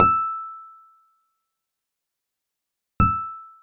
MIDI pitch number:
88